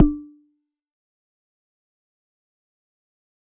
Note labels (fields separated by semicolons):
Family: mallet percussion; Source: acoustic; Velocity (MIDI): 25; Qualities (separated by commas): fast decay, percussive